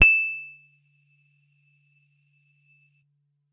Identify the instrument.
electronic guitar